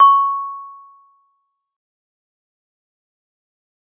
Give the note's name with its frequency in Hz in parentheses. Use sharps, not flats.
C#6 (1109 Hz)